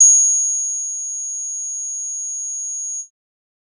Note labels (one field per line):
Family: bass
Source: synthesizer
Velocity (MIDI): 50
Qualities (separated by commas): bright, distorted